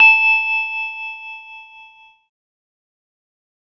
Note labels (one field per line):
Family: keyboard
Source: electronic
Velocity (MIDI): 25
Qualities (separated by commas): fast decay, reverb